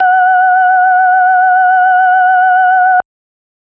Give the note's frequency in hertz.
740 Hz